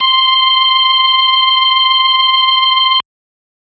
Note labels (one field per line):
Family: organ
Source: electronic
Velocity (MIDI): 100